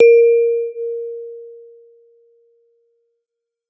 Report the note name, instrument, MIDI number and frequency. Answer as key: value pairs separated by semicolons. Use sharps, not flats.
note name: A#4; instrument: acoustic mallet percussion instrument; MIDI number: 70; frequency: 466.2 Hz